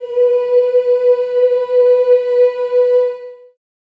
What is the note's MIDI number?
71